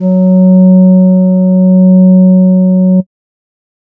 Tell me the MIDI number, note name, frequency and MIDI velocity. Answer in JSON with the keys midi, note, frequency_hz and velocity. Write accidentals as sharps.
{"midi": 54, "note": "F#3", "frequency_hz": 185, "velocity": 75}